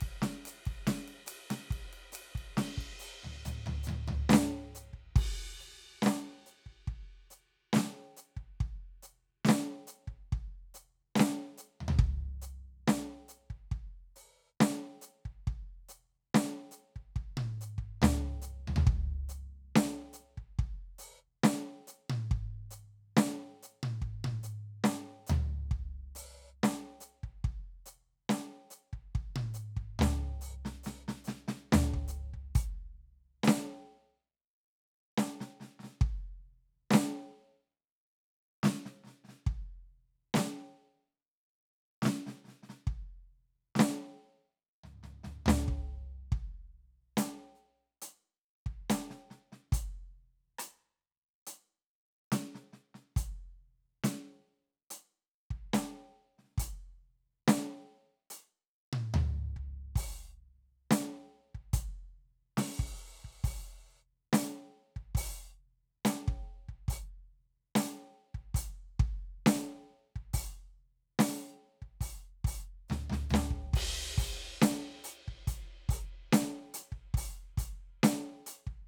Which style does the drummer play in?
half-time rock